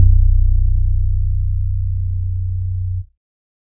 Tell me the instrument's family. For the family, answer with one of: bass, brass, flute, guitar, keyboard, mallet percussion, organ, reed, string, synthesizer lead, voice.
organ